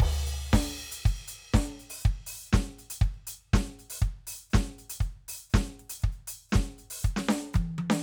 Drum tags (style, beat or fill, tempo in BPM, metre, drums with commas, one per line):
disco
beat
120 BPM
4/4
crash, closed hi-hat, open hi-hat, hi-hat pedal, snare, high tom, kick